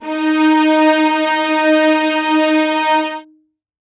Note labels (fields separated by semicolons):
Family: string; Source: acoustic; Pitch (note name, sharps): D#4; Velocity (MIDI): 100; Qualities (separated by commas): reverb